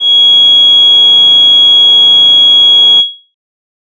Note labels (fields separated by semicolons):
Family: flute; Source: synthesizer; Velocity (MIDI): 127; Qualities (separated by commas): bright